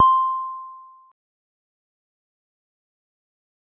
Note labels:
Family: guitar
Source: synthesizer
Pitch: C6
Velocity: 25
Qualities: dark, fast decay

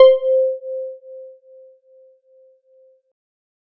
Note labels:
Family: keyboard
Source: electronic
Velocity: 50

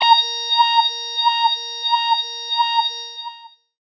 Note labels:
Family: voice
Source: synthesizer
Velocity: 75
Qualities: long release, non-linear envelope, tempo-synced

